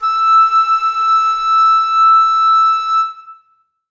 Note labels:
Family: flute; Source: acoustic; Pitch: E6; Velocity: 127; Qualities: reverb

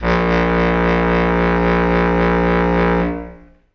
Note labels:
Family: reed; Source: acoustic; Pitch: A#1; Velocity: 75; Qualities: long release, reverb

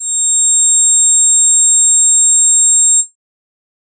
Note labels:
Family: voice; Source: synthesizer; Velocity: 100; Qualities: bright

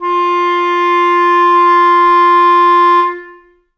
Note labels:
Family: reed; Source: acoustic; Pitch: F4; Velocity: 100; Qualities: long release, reverb

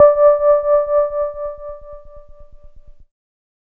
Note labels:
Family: keyboard; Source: electronic; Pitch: D5; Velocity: 100

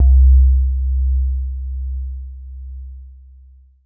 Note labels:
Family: keyboard; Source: electronic; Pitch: C2; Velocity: 100; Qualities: dark, long release

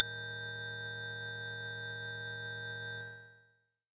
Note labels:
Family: bass; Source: synthesizer; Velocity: 75; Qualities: bright, multiphonic

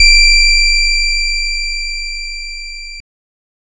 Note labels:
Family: guitar; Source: synthesizer; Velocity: 25; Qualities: bright, distorted

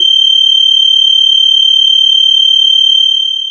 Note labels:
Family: bass; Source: synthesizer; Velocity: 75; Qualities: bright, distorted, long release

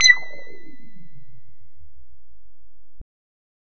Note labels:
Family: bass; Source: synthesizer; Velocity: 75

